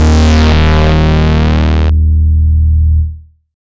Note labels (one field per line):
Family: bass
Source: synthesizer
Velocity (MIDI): 127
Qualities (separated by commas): bright, distorted